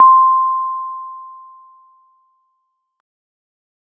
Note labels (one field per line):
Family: keyboard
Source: electronic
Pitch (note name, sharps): C6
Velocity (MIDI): 75